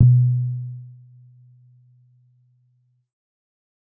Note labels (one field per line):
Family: keyboard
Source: electronic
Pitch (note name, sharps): B2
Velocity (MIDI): 127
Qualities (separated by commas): dark